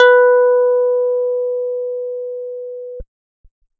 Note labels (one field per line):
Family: keyboard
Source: electronic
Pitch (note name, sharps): B4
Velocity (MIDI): 127